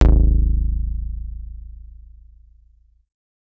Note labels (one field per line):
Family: bass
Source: synthesizer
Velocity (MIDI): 25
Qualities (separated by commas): distorted